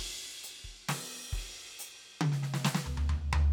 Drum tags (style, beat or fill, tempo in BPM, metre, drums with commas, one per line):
hip-hop
beat
67 BPM
4/4
crash, ride, closed hi-hat, open hi-hat, hi-hat pedal, snare, high tom, floor tom, kick